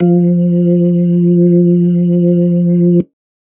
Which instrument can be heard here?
electronic organ